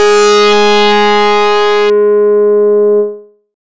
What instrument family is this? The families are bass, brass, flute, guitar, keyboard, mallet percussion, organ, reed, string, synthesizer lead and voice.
bass